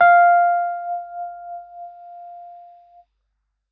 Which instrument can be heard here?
electronic keyboard